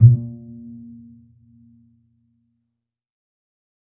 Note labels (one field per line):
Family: string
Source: acoustic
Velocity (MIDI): 25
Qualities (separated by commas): dark, percussive, reverb